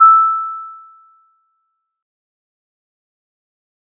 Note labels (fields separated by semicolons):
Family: mallet percussion; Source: acoustic; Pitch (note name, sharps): E6; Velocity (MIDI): 25; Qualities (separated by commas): fast decay